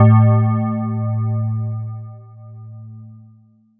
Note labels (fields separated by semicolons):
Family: mallet percussion; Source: electronic; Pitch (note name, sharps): A2; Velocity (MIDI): 75